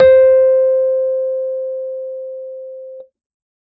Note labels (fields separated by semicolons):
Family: keyboard; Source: electronic; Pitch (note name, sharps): C5; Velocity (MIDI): 127